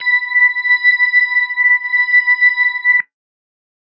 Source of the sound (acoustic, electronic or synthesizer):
electronic